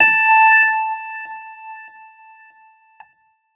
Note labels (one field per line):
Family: keyboard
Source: electronic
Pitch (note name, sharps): A5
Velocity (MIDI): 127